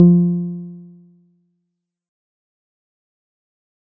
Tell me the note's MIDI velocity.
75